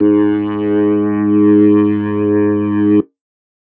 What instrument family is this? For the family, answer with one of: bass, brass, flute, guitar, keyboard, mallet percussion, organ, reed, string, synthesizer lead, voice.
organ